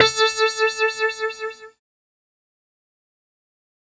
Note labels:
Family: keyboard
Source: synthesizer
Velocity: 127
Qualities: distorted, fast decay

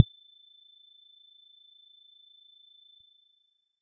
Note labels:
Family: mallet percussion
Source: electronic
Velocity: 25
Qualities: percussive

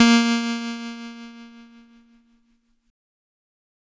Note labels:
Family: keyboard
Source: electronic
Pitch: A#3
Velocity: 127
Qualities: bright, distorted

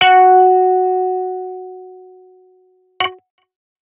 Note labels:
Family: guitar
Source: electronic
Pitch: F#4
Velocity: 50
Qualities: distorted

